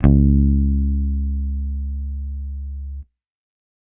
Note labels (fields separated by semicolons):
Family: bass; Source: electronic; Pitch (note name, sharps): C#2; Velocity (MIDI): 127